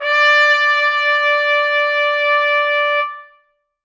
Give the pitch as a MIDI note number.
74